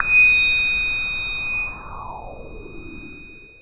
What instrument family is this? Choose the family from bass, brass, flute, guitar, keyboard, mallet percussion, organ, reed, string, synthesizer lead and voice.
synthesizer lead